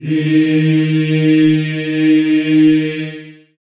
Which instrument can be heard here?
acoustic voice